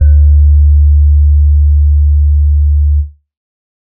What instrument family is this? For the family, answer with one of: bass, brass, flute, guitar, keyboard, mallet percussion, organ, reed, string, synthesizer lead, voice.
keyboard